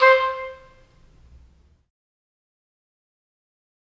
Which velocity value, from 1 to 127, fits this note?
50